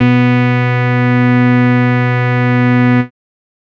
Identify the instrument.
synthesizer bass